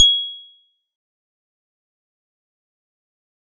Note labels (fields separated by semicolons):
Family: mallet percussion; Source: acoustic; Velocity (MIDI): 50; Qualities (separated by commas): bright, fast decay, percussive